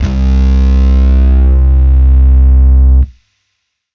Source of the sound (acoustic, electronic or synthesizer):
electronic